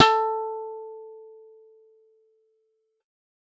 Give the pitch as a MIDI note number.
69